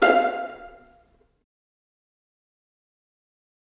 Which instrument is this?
acoustic string instrument